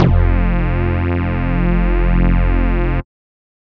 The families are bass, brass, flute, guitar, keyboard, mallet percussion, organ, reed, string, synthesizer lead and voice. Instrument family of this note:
bass